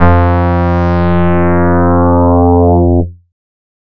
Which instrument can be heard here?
synthesizer bass